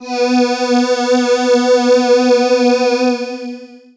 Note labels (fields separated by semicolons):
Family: voice; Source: synthesizer; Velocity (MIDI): 75; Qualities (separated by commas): bright, distorted, long release